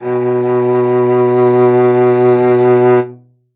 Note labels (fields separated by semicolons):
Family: string; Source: acoustic; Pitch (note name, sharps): B2; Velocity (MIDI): 50; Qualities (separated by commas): reverb